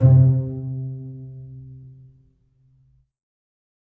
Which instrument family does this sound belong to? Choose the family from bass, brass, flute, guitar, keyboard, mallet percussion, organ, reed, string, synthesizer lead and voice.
string